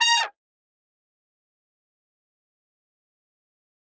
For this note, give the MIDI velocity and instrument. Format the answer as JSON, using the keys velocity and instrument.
{"velocity": 100, "instrument": "acoustic brass instrument"}